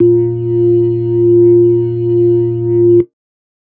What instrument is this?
electronic keyboard